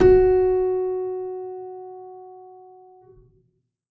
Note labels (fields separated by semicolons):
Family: keyboard; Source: acoustic; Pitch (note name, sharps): F#4; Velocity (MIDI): 75; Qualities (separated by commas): reverb